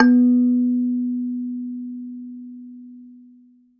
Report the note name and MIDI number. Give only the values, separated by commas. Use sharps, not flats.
B3, 59